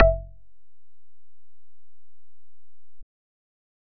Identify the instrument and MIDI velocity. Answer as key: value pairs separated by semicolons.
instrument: synthesizer bass; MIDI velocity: 50